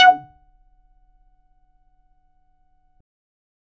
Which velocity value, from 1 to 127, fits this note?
50